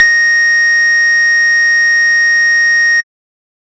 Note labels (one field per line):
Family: bass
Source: synthesizer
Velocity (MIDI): 100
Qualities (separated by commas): distorted, tempo-synced